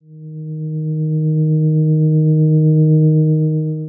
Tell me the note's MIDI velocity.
50